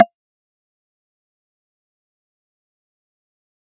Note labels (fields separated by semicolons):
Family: mallet percussion; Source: electronic; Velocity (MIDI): 75; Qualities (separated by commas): fast decay, percussive